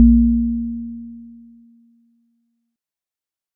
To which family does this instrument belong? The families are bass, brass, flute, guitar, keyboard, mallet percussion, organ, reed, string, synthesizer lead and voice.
mallet percussion